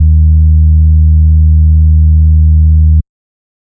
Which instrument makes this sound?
electronic organ